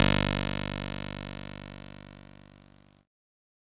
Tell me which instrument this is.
electronic keyboard